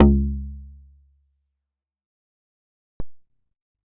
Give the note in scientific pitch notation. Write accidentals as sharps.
C#2